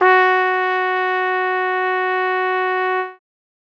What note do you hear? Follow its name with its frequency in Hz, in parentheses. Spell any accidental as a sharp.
F#4 (370 Hz)